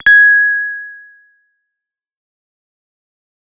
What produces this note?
synthesizer bass